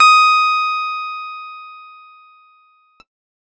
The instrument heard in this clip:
electronic keyboard